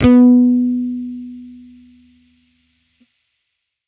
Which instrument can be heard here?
electronic bass